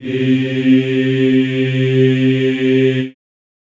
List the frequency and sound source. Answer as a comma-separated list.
130.8 Hz, acoustic